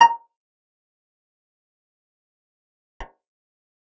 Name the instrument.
acoustic guitar